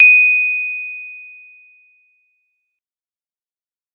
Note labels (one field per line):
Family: mallet percussion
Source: acoustic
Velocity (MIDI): 25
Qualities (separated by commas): bright